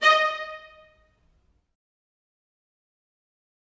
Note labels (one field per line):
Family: string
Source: acoustic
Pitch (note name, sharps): D#5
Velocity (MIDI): 100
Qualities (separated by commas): fast decay, reverb